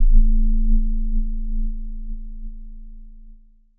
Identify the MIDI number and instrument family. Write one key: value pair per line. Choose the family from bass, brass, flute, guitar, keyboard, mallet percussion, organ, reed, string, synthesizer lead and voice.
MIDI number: 21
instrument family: keyboard